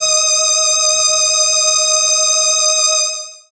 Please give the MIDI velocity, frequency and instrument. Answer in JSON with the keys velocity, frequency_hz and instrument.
{"velocity": 100, "frequency_hz": 622.3, "instrument": "synthesizer keyboard"}